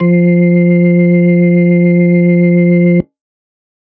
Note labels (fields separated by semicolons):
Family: organ; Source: electronic; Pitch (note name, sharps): F3; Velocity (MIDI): 100